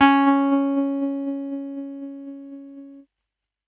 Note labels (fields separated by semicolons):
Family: keyboard; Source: electronic; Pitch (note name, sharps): C#4; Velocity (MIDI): 100; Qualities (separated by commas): distorted, tempo-synced